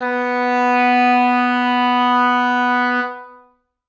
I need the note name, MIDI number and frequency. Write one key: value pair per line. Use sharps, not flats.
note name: B3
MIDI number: 59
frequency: 246.9 Hz